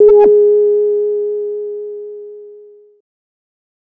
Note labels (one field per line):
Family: bass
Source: synthesizer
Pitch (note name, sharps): G#4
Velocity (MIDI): 75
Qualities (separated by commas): distorted